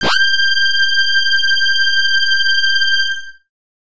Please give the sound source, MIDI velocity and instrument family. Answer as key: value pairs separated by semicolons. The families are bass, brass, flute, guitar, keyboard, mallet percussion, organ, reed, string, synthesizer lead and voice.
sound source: synthesizer; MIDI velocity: 127; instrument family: bass